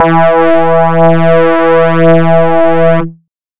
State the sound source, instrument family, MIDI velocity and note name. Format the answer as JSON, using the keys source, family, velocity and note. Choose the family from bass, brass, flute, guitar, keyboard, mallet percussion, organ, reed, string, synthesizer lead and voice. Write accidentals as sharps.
{"source": "synthesizer", "family": "bass", "velocity": 75, "note": "E3"}